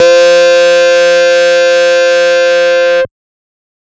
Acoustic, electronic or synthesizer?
synthesizer